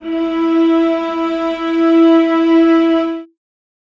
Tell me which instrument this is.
acoustic string instrument